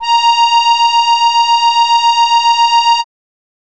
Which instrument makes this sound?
acoustic keyboard